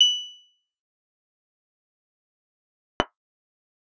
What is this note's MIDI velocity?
50